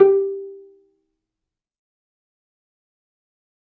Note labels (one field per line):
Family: string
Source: acoustic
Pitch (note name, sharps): G4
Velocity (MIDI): 25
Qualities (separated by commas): fast decay, percussive, reverb